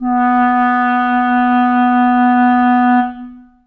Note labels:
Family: reed; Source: acoustic; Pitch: B3; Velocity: 25; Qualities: dark, long release, reverb

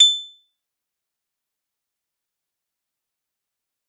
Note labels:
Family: mallet percussion; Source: acoustic; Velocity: 25; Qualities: bright, fast decay, percussive

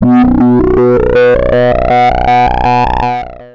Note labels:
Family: bass; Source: synthesizer; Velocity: 75; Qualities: distorted, long release, multiphonic, tempo-synced

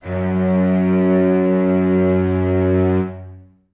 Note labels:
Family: string; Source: acoustic; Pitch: F#2; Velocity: 75; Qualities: long release, reverb

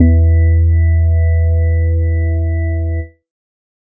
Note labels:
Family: organ; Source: electronic; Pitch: E2; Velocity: 127; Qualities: dark

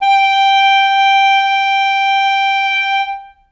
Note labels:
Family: reed; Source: acoustic; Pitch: G5; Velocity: 100; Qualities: reverb

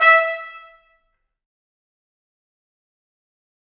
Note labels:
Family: brass; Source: acoustic; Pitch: E5; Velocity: 100; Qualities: fast decay, percussive, reverb

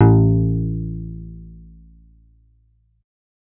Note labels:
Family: bass; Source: synthesizer; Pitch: A1; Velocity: 100

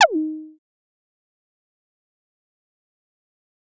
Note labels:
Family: bass; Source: synthesizer; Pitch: D#4; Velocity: 127; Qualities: distorted, fast decay, percussive

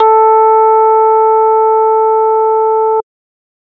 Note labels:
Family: organ; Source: electronic; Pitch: A4; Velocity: 100

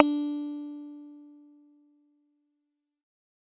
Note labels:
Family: bass; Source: synthesizer; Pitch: D4; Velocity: 127; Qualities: fast decay

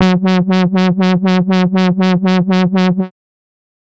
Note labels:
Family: bass; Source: synthesizer; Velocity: 127; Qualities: bright, distorted, tempo-synced

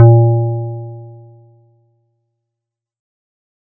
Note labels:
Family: keyboard; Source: electronic; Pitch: A#2; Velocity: 100; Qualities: fast decay

